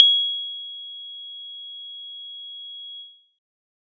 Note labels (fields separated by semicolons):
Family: guitar; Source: synthesizer; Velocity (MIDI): 100